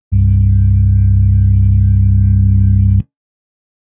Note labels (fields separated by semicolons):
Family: organ; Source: electronic; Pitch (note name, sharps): C1; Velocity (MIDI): 25; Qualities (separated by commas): dark